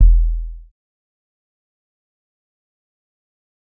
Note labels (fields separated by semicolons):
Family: bass; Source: synthesizer; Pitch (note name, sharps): E1; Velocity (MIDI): 75; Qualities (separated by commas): dark, fast decay, percussive